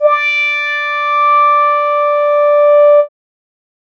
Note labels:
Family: keyboard; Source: synthesizer; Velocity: 50

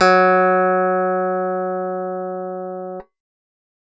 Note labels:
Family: keyboard; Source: electronic; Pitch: F#3; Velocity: 50

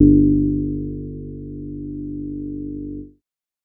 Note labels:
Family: bass; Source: synthesizer; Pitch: G1; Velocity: 100; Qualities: dark

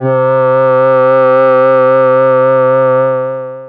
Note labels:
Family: voice; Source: synthesizer; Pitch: C3; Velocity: 50; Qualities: distorted, long release

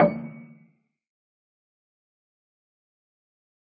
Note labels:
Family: keyboard; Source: acoustic; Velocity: 25; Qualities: fast decay, percussive, reverb

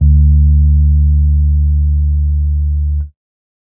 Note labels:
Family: keyboard; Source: electronic; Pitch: D2; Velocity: 25

